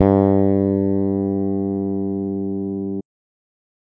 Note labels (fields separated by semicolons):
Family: bass; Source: electronic; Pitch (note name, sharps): G2; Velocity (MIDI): 100